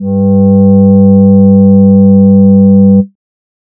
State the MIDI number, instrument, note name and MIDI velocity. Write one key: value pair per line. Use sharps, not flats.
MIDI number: 43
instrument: synthesizer voice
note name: G2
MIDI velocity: 100